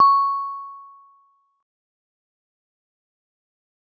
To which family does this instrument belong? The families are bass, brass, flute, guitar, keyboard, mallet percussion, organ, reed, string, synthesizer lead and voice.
mallet percussion